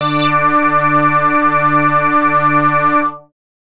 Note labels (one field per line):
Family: bass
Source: synthesizer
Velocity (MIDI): 127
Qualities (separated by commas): bright, distorted